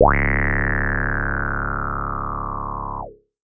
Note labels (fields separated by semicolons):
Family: bass; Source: synthesizer; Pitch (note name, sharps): C#1; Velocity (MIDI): 100